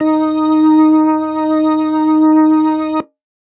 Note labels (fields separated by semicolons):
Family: organ; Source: electronic; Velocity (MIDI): 25